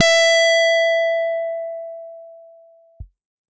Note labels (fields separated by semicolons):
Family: guitar; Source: electronic; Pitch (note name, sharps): E5; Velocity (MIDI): 100; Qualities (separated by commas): bright, distorted